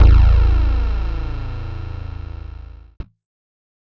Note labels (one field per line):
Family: keyboard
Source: electronic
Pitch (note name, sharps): A0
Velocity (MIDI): 100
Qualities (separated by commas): distorted